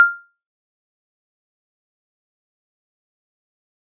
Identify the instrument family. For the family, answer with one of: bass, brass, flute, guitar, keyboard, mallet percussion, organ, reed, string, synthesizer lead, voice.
mallet percussion